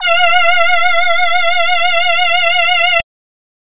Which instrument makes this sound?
synthesizer voice